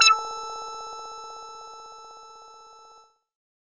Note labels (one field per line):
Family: bass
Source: synthesizer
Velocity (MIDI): 75